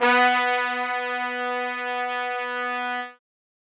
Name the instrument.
acoustic brass instrument